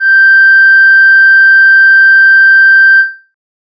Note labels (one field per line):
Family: flute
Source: synthesizer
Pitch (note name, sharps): G6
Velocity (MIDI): 127